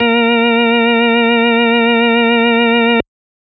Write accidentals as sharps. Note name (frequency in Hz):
A#3 (233.1 Hz)